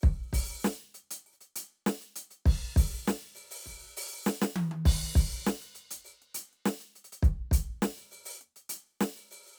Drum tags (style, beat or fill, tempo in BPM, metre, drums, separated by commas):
rock, beat, 100 BPM, 4/4, crash, closed hi-hat, open hi-hat, hi-hat pedal, snare, high tom, kick